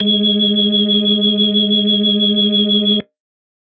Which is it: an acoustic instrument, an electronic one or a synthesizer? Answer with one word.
electronic